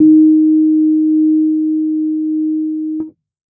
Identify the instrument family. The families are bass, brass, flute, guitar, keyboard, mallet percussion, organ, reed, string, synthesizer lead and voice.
keyboard